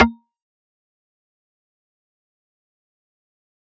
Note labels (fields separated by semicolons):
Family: mallet percussion; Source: electronic; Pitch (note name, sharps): A#3; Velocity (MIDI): 100; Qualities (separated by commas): fast decay, percussive